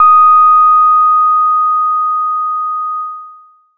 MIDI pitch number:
87